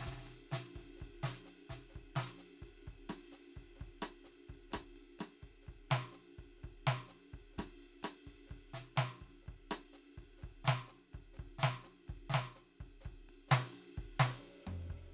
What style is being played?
bossa nova